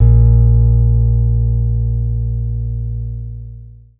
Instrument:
acoustic guitar